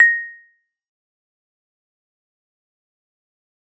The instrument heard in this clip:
acoustic mallet percussion instrument